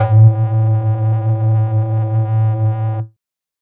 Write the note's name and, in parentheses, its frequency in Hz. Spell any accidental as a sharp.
A2 (110 Hz)